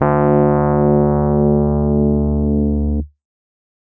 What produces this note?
electronic keyboard